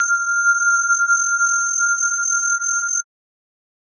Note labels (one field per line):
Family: mallet percussion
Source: electronic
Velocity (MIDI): 100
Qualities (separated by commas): multiphonic, non-linear envelope